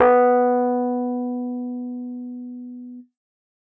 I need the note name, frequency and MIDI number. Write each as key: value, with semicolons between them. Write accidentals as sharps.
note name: B3; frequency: 246.9 Hz; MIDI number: 59